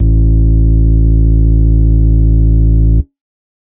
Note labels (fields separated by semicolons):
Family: organ; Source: electronic; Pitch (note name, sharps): A1; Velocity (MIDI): 127; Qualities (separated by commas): distorted